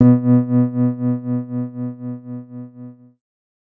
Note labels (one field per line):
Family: keyboard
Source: electronic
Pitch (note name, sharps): B2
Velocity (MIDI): 25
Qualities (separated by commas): dark